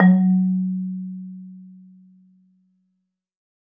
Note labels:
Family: mallet percussion; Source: acoustic; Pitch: F#3; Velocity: 75; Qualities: dark, reverb

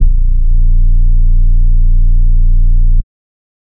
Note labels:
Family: bass; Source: synthesizer; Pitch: A#0; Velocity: 75; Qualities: dark, distorted, tempo-synced

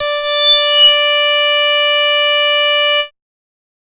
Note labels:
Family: bass; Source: synthesizer; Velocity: 75; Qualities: bright, distorted, multiphonic

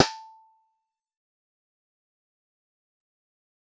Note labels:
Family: guitar; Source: synthesizer; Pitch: A5; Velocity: 100; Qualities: fast decay, percussive

